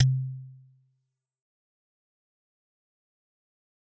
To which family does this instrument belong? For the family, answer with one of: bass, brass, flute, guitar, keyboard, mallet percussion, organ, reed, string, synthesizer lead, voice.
mallet percussion